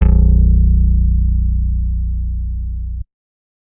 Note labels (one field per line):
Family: guitar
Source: acoustic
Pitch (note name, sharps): A#0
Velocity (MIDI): 50